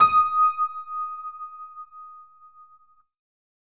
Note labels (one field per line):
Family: keyboard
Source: electronic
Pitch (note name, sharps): D#6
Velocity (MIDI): 127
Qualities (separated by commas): reverb